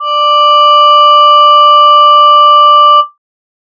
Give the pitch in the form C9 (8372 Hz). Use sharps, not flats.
D5 (587.3 Hz)